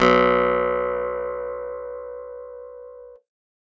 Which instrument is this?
acoustic guitar